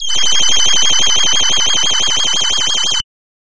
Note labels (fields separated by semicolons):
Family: voice; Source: synthesizer; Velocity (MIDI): 127; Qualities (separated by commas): bright